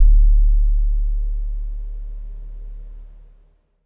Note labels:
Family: guitar; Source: electronic; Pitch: D1; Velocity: 25; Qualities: dark

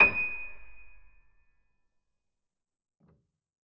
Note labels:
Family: keyboard; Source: acoustic; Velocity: 25; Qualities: fast decay, reverb

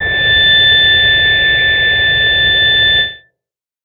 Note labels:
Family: bass; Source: synthesizer; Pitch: A6; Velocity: 25

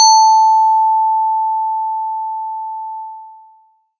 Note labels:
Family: mallet percussion; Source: electronic; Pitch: A5; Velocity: 50; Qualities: long release, multiphonic

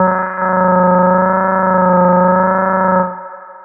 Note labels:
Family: bass; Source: synthesizer; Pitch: F#3; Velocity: 50; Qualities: long release, reverb

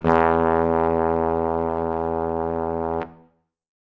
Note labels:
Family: brass; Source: acoustic; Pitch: E2; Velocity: 75

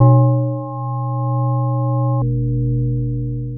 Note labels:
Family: mallet percussion; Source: synthesizer; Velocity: 100; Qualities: long release, multiphonic

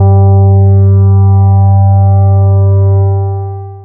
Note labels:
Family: bass; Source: synthesizer; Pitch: G2; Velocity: 75; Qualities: long release

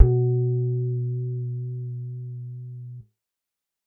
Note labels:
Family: bass; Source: synthesizer; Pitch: B2; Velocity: 25; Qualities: dark, reverb

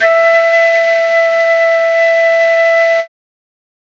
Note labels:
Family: flute; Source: acoustic; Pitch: E5; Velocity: 25

